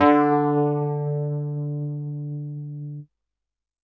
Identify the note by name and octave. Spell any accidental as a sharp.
D3